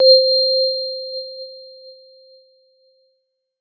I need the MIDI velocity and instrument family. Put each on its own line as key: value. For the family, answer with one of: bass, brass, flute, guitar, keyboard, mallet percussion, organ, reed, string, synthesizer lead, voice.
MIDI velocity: 50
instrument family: keyboard